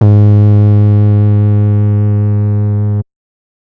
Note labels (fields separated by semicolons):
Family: bass; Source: synthesizer; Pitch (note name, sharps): G#2; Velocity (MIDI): 127; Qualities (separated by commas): distorted